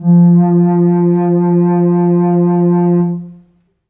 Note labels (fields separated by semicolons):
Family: flute; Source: acoustic; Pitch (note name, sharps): F3; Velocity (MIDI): 25; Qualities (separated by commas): reverb